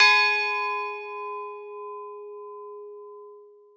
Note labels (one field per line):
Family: mallet percussion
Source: acoustic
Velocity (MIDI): 75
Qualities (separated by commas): reverb